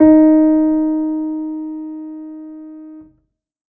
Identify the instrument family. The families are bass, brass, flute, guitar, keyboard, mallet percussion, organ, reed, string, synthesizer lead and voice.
keyboard